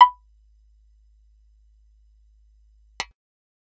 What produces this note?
synthesizer bass